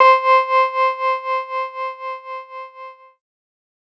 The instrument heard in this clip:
electronic keyboard